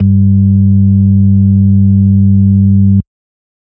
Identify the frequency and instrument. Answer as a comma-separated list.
98 Hz, electronic organ